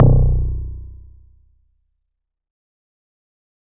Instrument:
acoustic guitar